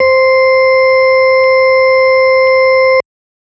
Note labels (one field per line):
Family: organ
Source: electronic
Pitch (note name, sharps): C5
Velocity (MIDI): 127